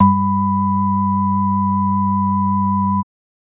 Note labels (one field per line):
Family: organ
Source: electronic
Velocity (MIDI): 127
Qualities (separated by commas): multiphonic